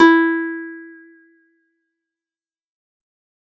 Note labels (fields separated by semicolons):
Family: guitar; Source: acoustic; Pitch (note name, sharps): E4; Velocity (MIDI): 50; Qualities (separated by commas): fast decay